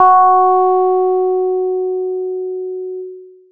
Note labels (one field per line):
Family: bass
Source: synthesizer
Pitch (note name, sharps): F#4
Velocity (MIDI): 50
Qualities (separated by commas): distorted